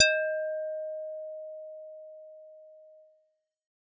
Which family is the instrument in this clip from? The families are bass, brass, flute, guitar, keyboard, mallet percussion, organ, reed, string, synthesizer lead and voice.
bass